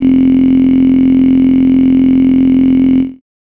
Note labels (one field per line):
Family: voice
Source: synthesizer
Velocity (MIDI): 127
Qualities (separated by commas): bright